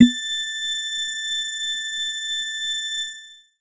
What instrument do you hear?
electronic organ